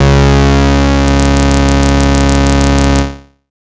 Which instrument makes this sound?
synthesizer bass